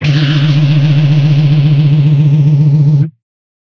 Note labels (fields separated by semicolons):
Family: guitar; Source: electronic; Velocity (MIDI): 50; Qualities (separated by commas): bright, distorted